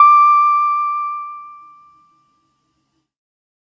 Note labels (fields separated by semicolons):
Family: keyboard; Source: electronic; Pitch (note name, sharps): D6; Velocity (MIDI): 50